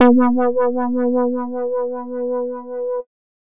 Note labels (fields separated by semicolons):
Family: bass; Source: synthesizer; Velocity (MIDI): 75; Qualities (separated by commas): dark, distorted